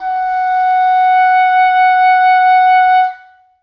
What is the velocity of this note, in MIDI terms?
50